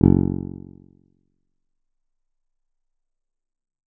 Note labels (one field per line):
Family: guitar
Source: acoustic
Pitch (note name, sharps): F#1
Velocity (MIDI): 50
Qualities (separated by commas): dark